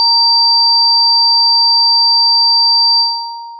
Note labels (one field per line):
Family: synthesizer lead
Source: synthesizer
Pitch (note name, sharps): A#5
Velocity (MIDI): 100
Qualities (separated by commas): bright, long release